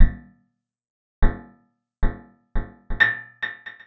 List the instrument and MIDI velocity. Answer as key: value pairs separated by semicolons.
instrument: acoustic guitar; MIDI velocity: 75